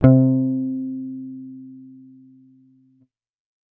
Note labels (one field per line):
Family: bass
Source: electronic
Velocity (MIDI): 75